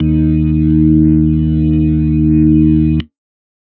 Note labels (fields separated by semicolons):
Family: organ; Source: electronic; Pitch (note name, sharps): D#2; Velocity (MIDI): 25